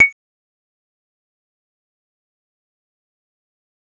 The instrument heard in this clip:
synthesizer bass